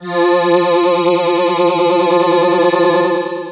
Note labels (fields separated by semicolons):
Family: voice; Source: synthesizer; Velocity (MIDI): 100; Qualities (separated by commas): bright, distorted, long release